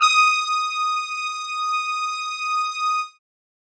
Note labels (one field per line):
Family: brass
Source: acoustic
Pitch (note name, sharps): D#6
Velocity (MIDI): 127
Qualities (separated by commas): reverb